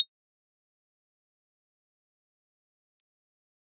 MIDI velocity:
127